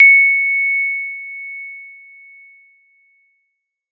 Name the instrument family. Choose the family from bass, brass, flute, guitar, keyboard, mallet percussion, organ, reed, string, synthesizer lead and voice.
keyboard